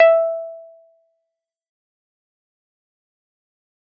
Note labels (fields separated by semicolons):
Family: keyboard; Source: electronic; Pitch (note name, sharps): E5; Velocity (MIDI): 75; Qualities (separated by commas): fast decay, percussive